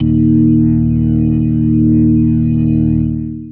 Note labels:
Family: organ; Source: electronic; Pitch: D#1; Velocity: 127; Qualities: distorted, long release

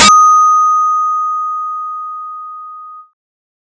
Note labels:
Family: bass; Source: synthesizer; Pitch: D#6; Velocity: 25; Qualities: bright

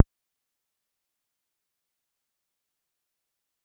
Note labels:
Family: bass; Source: synthesizer; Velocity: 100; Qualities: fast decay, percussive

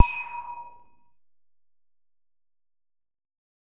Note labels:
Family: bass; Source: synthesizer; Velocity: 25; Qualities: distorted, percussive

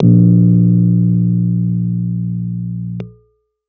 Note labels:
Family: keyboard; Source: electronic; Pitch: A#1; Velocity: 50; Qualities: dark

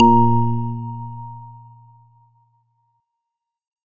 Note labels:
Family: organ; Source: electronic; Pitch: A#2; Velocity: 75

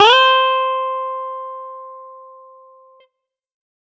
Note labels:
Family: guitar; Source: electronic; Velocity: 127; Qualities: distorted

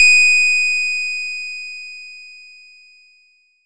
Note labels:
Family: bass; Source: synthesizer; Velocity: 75; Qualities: bright, distorted

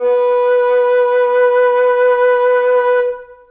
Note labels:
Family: flute; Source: acoustic; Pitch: B4; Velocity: 127; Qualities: long release, reverb

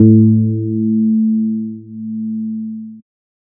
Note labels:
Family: bass; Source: synthesizer; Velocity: 127

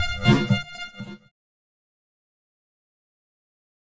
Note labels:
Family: keyboard; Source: electronic; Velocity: 25; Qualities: bright, distorted, fast decay, non-linear envelope

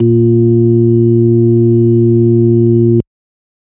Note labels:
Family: organ; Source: electronic; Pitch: A#2; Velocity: 127

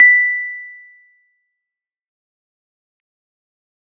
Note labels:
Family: keyboard; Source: electronic; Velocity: 127; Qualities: fast decay

